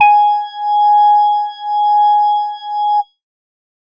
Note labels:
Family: organ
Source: electronic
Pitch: G#5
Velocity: 25

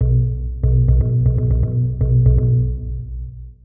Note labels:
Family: mallet percussion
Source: synthesizer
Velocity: 75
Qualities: dark, long release, multiphonic, percussive, tempo-synced

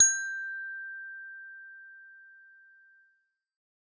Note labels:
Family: bass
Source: synthesizer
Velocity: 127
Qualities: distorted

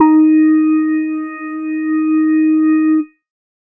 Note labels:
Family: organ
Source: electronic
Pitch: D#4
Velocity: 75

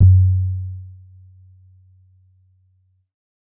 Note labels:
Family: keyboard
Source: electronic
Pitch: F#2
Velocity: 50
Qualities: dark

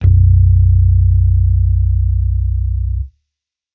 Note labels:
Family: bass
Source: electronic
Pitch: B0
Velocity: 50

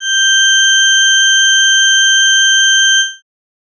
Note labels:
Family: organ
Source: electronic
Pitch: G6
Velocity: 127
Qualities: bright

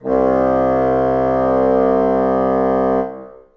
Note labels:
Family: reed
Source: acoustic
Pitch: C2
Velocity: 75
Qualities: reverb

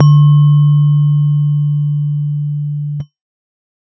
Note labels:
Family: keyboard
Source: electronic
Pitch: D3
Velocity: 75

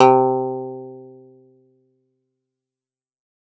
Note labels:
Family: guitar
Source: acoustic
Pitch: C3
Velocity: 127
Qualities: fast decay

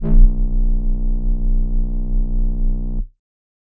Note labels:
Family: flute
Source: synthesizer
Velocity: 25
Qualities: distorted

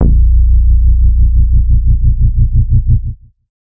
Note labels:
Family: bass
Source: synthesizer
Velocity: 75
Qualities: distorted

